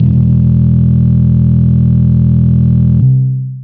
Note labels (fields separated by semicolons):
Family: guitar; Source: electronic; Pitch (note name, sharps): E1; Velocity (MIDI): 75; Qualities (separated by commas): bright, distorted, long release